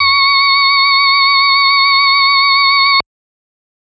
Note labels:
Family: organ; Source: electronic; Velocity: 25; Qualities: bright, multiphonic

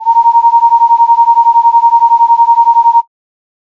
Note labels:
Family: flute; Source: synthesizer; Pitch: A#5; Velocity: 75

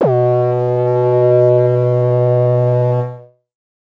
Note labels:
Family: synthesizer lead; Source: synthesizer; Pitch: B2; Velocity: 25; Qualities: distorted, multiphonic, non-linear envelope

